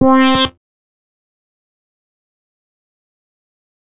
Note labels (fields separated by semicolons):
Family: bass; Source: synthesizer; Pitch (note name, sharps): C4; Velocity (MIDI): 75; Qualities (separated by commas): fast decay